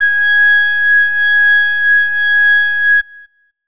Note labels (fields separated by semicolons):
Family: flute; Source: acoustic; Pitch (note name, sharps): G#6; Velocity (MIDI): 75